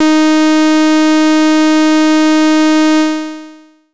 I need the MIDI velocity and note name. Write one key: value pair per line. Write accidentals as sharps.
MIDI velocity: 50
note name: D#4